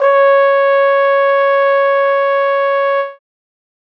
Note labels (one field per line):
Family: brass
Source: acoustic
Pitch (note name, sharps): C#5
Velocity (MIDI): 100